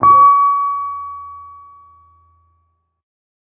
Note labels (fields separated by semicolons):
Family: guitar; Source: electronic; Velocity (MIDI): 25; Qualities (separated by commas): non-linear envelope